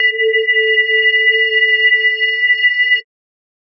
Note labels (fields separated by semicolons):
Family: mallet percussion; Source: electronic; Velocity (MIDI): 50; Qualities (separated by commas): multiphonic, non-linear envelope